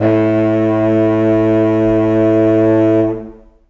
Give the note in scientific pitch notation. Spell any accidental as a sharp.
A2